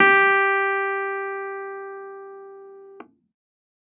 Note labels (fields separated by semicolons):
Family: keyboard; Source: electronic; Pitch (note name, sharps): G4; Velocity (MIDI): 50; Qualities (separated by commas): distorted